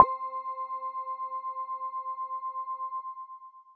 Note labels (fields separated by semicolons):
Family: mallet percussion; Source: electronic; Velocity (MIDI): 75